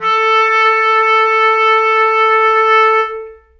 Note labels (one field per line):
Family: reed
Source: acoustic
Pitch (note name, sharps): A4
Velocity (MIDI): 100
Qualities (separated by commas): reverb